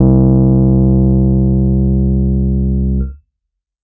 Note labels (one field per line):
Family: keyboard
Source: electronic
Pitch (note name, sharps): C2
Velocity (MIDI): 75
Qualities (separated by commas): dark, distorted